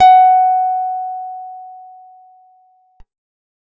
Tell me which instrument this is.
acoustic guitar